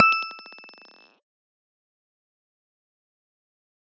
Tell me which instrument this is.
electronic guitar